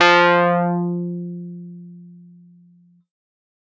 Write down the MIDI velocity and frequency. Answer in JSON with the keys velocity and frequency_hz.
{"velocity": 127, "frequency_hz": 174.6}